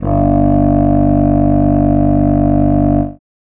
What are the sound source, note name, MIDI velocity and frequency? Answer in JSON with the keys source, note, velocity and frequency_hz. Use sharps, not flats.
{"source": "acoustic", "note": "G1", "velocity": 100, "frequency_hz": 49}